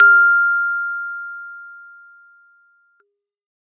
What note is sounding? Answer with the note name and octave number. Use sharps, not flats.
F6